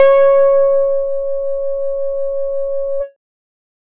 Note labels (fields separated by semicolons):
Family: bass; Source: synthesizer; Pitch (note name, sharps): C#5; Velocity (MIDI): 25; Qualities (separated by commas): distorted, multiphonic, tempo-synced